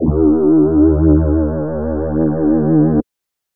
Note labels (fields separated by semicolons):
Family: voice; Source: synthesizer; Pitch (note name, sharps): D#2; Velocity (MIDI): 127